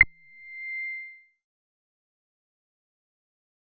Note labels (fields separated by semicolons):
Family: bass; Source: synthesizer; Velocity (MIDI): 50; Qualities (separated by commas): distorted, fast decay